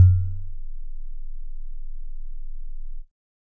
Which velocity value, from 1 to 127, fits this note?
127